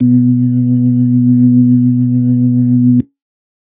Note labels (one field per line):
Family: organ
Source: electronic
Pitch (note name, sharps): B2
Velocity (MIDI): 50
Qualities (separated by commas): dark